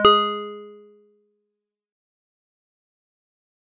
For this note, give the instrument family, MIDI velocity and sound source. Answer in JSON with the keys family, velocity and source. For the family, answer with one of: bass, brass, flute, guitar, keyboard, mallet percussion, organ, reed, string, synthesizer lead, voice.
{"family": "mallet percussion", "velocity": 100, "source": "acoustic"}